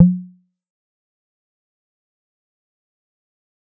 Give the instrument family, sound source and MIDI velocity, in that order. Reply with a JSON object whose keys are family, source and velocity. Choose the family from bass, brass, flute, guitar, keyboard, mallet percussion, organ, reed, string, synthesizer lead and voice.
{"family": "bass", "source": "synthesizer", "velocity": 75}